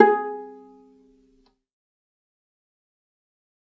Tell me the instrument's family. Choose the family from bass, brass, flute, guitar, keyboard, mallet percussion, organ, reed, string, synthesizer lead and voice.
string